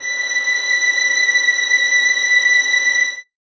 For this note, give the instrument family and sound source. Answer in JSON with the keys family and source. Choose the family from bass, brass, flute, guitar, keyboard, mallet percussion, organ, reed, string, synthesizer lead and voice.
{"family": "string", "source": "acoustic"}